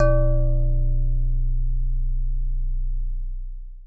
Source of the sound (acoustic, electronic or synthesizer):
acoustic